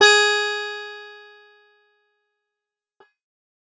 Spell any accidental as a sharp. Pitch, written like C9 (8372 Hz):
G#4 (415.3 Hz)